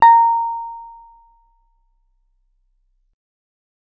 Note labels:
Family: guitar; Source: acoustic; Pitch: A#5; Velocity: 50

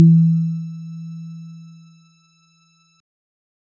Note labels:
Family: keyboard; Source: electronic; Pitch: E3; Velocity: 100; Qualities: dark

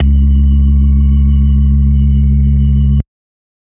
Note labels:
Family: organ; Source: electronic; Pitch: C#2; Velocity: 75; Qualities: dark

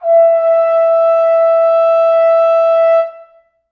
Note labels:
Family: brass; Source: acoustic; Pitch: E5; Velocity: 100; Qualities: reverb

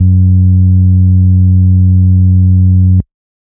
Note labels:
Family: organ; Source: electronic; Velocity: 127; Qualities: distorted

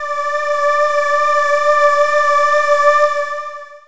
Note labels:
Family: voice; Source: synthesizer; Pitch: D5; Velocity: 25; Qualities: distorted, long release

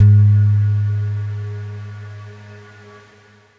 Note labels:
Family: guitar; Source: electronic; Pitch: G#2; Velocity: 75

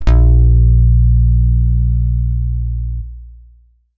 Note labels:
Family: guitar; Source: electronic; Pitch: A#1; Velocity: 127; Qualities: long release

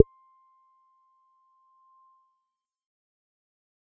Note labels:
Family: bass; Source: synthesizer; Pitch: C6; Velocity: 25; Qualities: fast decay, percussive

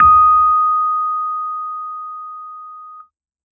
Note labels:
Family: keyboard; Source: electronic; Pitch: D#6; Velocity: 50

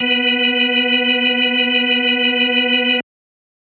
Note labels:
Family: organ; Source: electronic; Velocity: 127

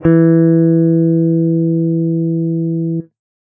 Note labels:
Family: guitar; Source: electronic; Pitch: E3; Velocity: 50

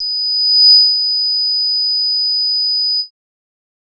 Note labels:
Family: bass; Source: synthesizer; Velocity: 75; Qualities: bright, distorted

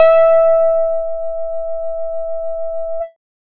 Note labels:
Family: bass; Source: synthesizer; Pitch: E5; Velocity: 25; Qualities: distorted, multiphonic, tempo-synced

